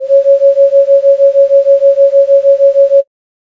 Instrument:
synthesizer flute